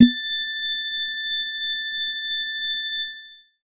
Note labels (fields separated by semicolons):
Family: organ; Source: electronic; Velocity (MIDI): 50; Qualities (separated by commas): reverb